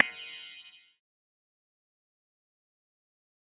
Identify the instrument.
electronic organ